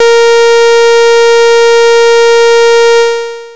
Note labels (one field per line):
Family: bass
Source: synthesizer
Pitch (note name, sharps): A#4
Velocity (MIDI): 127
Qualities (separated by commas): bright, distorted, long release